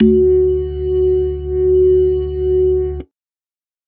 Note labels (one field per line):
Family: organ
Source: electronic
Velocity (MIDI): 75